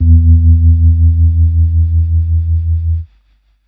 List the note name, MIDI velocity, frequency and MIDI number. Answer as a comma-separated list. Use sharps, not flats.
E2, 25, 82.41 Hz, 40